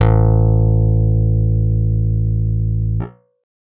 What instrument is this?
electronic guitar